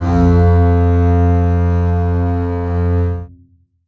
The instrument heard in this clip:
acoustic string instrument